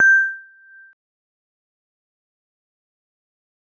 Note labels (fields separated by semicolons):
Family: mallet percussion; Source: acoustic; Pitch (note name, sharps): G6; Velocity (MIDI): 25; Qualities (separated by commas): fast decay, non-linear envelope, percussive